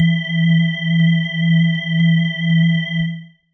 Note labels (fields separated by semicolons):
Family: mallet percussion; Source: electronic; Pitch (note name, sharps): E3; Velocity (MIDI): 127; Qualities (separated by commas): bright, distorted, multiphonic